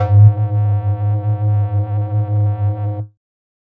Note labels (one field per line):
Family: flute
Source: synthesizer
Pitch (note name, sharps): G#2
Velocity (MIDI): 75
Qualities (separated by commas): distorted